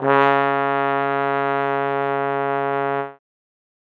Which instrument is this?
acoustic brass instrument